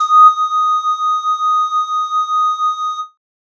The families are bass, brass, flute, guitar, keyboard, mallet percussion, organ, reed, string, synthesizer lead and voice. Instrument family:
flute